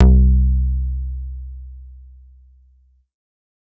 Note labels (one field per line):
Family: bass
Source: synthesizer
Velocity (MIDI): 25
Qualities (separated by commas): distorted